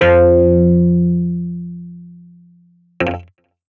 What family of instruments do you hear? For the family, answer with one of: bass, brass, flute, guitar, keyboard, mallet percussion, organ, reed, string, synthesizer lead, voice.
guitar